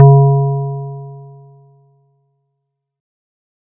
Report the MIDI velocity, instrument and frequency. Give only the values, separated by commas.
127, electronic keyboard, 138.6 Hz